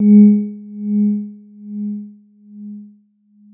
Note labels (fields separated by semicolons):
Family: mallet percussion; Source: electronic; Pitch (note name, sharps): G#3; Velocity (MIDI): 75; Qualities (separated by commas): long release